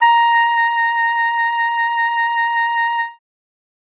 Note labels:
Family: reed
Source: acoustic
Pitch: A#5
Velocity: 100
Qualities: bright

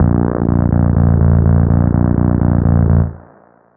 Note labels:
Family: bass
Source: synthesizer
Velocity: 127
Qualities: long release, reverb

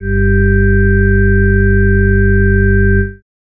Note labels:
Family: organ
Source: electronic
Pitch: G1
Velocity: 75

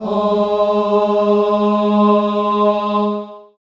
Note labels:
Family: voice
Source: acoustic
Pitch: G#3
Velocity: 25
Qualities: long release, reverb

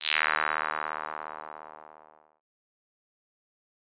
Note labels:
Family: bass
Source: synthesizer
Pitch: D#2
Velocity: 100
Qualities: bright, distorted, fast decay

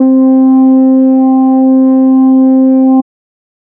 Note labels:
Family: organ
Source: electronic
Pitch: C4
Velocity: 100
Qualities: dark

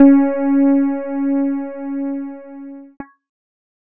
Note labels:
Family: keyboard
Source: electronic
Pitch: C#4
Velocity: 50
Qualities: dark, distorted

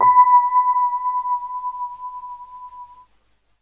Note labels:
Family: keyboard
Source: electronic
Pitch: B5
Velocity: 25

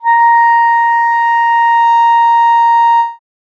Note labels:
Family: reed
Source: acoustic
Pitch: A#5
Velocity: 50

